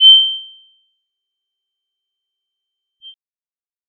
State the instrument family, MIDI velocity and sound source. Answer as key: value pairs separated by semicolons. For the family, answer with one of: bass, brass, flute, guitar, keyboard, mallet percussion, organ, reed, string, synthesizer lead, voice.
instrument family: bass; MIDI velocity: 75; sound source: synthesizer